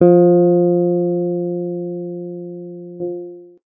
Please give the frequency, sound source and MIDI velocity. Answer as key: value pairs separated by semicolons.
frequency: 174.6 Hz; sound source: electronic; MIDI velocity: 25